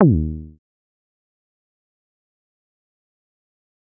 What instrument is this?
synthesizer bass